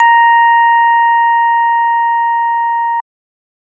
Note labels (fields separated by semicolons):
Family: organ; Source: electronic; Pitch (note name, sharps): A#5; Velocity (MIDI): 100